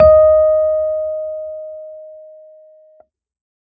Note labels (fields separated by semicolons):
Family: keyboard; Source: electronic; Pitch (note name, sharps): D#5; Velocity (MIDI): 127